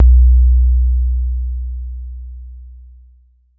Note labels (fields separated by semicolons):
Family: keyboard; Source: electronic; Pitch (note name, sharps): B1; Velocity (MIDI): 75; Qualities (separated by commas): dark